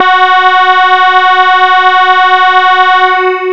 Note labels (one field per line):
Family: bass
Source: synthesizer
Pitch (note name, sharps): F#4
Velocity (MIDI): 100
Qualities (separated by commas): bright, distorted, long release